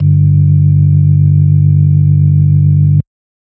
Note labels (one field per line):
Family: organ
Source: electronic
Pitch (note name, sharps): G1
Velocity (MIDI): 75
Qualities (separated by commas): dark, distorted